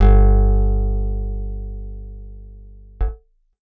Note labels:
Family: guitar; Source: acoustic; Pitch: G1; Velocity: 100

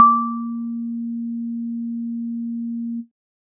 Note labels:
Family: keyboard; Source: electronic; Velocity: 127

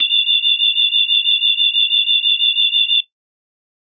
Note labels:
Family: organ; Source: electronic; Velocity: 100; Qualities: bright

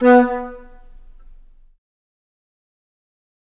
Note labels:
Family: flute; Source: acoustic; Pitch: B3; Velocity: 100; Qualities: fast decay, percussive, reverb

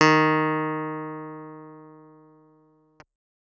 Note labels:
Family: keyboard; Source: electronic; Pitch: D#3; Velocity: 127

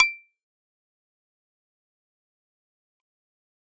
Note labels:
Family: keyboard; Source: electronic; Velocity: 100; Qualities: fast decay, percussive

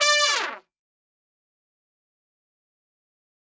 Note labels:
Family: brass; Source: acoustic; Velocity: 127; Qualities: bright, fast decay, reverb

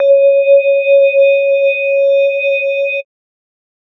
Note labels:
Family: mallet percussion; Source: synthesizer; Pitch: C#5; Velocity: 25; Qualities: multiphonic, non-linear envelope

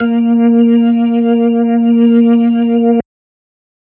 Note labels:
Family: organ; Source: electronic; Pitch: A#3; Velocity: 25

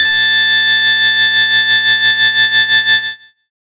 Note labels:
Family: bass; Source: synthesizer; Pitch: A6; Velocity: 127; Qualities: bright, distorted

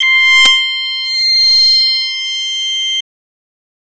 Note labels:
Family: voice; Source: synthesizer; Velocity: 50; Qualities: bright, distorted

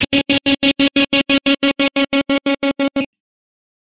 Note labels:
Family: guitar; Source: electronic; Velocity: 100; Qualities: bright, distorted, tempo-synced

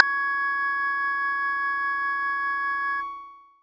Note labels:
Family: bass; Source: synthesizer; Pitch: C#5; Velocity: 100; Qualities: multiphonic

